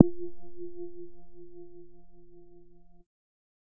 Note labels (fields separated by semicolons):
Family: bass; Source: synthesizer; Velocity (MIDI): 25; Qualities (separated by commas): dark, distorted